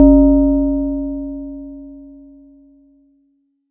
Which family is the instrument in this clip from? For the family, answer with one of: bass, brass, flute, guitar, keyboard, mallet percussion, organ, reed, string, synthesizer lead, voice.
mallet percussion